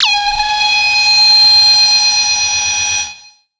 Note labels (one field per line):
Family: synthesizer lead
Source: synthesizer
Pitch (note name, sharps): G#5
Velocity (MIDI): 50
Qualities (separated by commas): bright, distorted, multiphonic, non-linear envelope